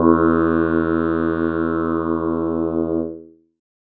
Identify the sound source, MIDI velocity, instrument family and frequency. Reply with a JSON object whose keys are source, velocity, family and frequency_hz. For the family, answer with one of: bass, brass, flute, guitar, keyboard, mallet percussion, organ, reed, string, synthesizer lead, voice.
{"source": "electronic", "velocity": 50, "family": "keyboard", "frequency_hz": 82.41}